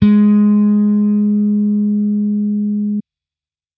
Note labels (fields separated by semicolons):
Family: bass; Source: electronic; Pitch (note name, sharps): G#3; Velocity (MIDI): 75